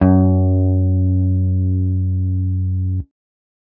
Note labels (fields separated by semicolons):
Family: guitar; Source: electronic; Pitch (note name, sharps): F#2; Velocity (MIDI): 127